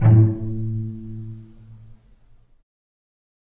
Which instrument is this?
acoustic string instrument